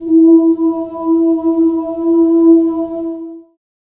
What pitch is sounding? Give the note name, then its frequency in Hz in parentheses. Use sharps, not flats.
E4 (329.6 Hz)